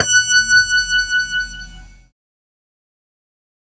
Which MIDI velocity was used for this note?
100